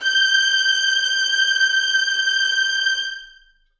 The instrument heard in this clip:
acoustic string instrument